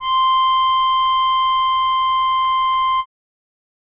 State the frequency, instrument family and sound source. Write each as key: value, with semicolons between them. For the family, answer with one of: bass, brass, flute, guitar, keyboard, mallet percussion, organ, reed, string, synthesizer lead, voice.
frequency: 1047 Hz; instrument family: reed; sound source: acoustic